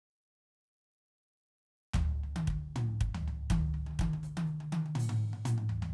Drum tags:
rock
beat
120 BPM
4/4
hi-hat pedal, high tom, mid tom, floor tom, kick

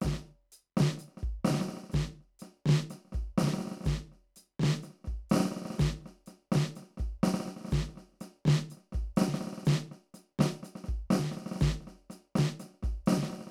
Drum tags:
New Orleans second line
beat
124 BPM
4/4
hi-hat pedal, snare, kick

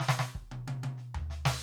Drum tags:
Afro-Cuban bembé
fill
122 BPM
4/4
crash, snare, high tom, floor tom, kick

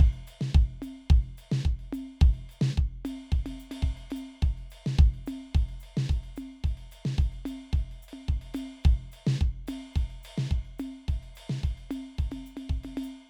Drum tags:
calypso
beat
108 BPM
4/4
ride, ride bell, hi-hat pedal, snare, high tom, kick

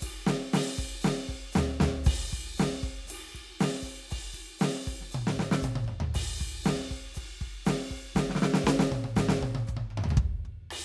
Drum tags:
rock
beat
118 BPM
4/4
crash, ride, hi-hat pedal, snare, cross-stick, high tom, mid tom, floor tom, kick

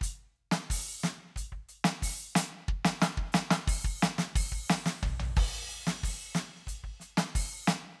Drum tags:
Afrobeat
beat
90 BPM
4/4
crash, closed hi-hat, open hi-hat, hi-hat pedal, snare, floor tom, kick

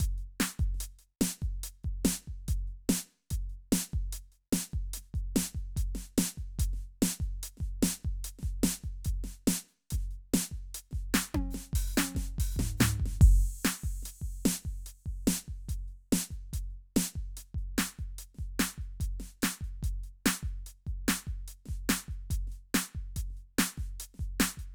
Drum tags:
rock
beat
145 BPM
4/4
crash, closed hi-hat, open hi-hat, hi-hat pedal, snare, high tom, floor tom, kick

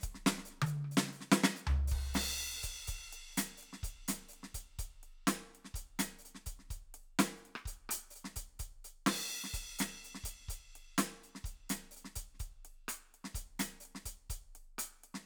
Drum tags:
Middle Eastern
beat
126 BPM
4/4
crash, closed hi-hat, hi-hat pedal, snare, cross-stick, high tom, floor tom, kick

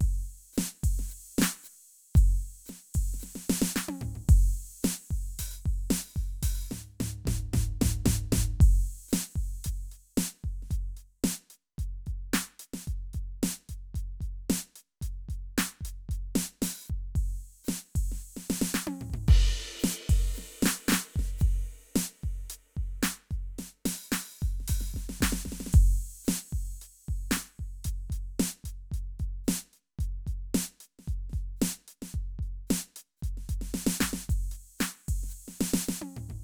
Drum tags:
rock
beat
112 BPM
4/4
crash, ride, closed hi-hat, open hi-hat, hi-hat pedal, snare, high tom, floor tom, kick

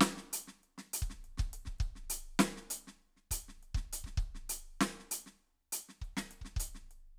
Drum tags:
hip-hop
beat
100 BPM
4/4
closed hi-hat, snare, kick

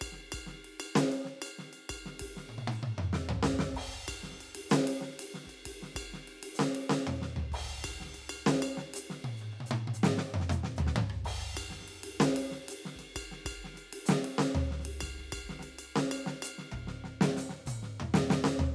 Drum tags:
Afro-Cuban
beat
128 BPM
4/4
crash, ride, ride bell, open hi-hat, hi-hat pedal, snare, cross-stick, high tom, mid tom, floor tom, kick

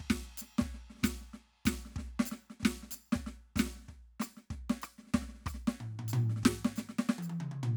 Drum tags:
New Orleans funk
beat
93 BPM
4/4
percussion, snare, cross-stick, high tom, mid tom, floor tom, kick

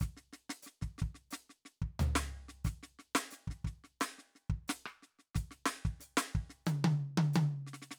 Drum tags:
folk rock
beat
90 BPM
4/4
hi-hat pedal, snare, cross-stick, high tom, floor tom, kick

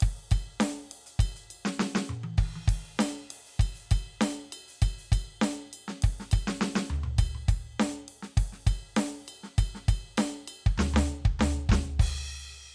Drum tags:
rock
beat
100 BPM
4/4
crash, ride, ride bell, closed hi-hat, open hi-hat, snare, high tom, mid tom, floor tom, kick

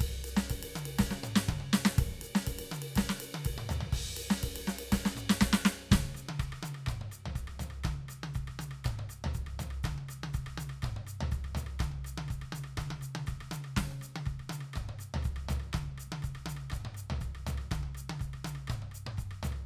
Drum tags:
Latin
beat
122 BPM
4/4
ride, hi-hat pedal, snare, cross-stick, high tom, mid tom, floor tom, kick

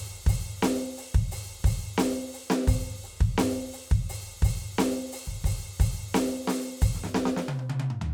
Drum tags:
rock
beat
88 BPM
4/4
open hi-hat, snare, high tom, mid tom, floor tom, kick

